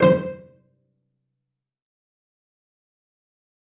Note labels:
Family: string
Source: acoustic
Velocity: 127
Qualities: fast decay, percussive, reverb

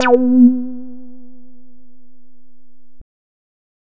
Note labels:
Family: bass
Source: synthesizer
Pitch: B3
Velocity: 50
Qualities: distorted

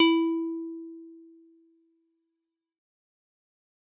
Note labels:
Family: guitar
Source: synthesizer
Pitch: E4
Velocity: 127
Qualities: dark, fast decay

